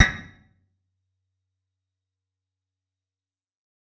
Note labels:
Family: guitar; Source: electronic; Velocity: 127; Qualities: fast decay, percussive, reverb

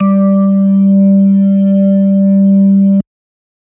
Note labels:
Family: organ; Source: electronic; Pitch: G3; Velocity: 25

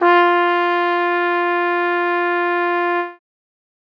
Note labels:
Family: brass; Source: acoustic; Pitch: F4; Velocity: 25

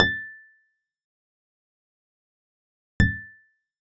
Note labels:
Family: guitar; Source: acoustic; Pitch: A6; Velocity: 75; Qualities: percussive

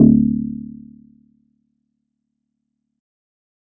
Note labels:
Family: guitar; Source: synthesizer; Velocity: 50

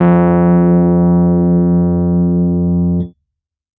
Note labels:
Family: keyboard; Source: electronic; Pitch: F2; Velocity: 127; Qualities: distorted

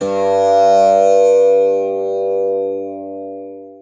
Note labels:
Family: guitar; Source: acoustic; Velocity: 50; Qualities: long release, multiphonic, reverb

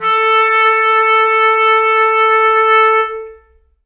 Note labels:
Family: reed; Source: acoustic; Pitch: A4; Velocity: 100; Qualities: reverb

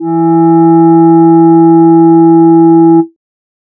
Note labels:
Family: voice; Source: synthesizer; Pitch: E3; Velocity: 75

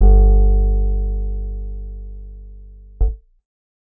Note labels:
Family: guitar; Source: acoustic; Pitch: G1; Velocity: 50; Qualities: dark

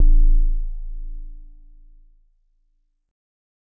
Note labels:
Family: keyboard; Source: electronic; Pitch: A0; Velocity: 25; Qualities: dark

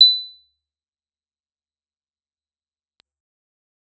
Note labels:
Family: keyboard; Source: electronic; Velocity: 127; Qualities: bright, fast decay, percussive

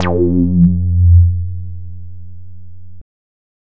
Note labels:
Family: bass; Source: synthesizer; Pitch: F2; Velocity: 50; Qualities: distorted

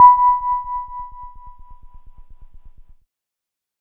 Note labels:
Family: keyboard; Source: electronic; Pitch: B5; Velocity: 75

